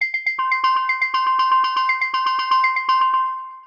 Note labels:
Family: mallet percussion; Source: synthesizer; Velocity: 127; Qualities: long release, multiphonic, percussive, tempo-synced

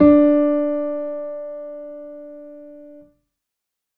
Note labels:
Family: keyboard; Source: acoustic; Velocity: 75; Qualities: reverb

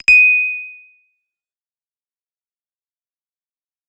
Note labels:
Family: bass; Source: synthesizer; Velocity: 100; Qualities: bright, distorted, fast decay

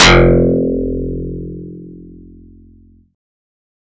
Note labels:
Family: bass; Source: synthesizer; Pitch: F1; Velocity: 127; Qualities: bright

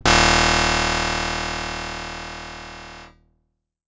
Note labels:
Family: guitar; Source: acoustic; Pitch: D#1; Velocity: 127; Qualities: bright

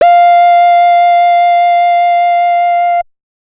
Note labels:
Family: bass; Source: synthesizer; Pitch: F5; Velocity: 50; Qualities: distorted

